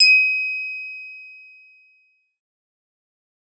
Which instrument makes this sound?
synthesizer lead